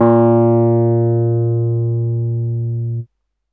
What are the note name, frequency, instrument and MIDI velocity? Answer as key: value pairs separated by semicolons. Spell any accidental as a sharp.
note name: A#2; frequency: 116.5 Hz; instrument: electronic keyboard; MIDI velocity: 100